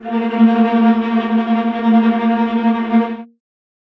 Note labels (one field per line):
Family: string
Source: acoustic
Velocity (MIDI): 25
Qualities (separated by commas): bright, non-linear envelope, reverb